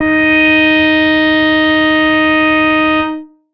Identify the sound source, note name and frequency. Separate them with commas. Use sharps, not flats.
synthesizer, D#4, 311.1 Hz